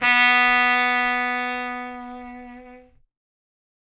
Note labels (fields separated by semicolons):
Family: brass; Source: acoustic; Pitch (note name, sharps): B3; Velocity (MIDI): 127; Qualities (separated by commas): bright